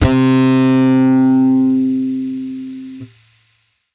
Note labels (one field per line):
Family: bass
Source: electronic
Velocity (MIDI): 50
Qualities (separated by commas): bright, distorted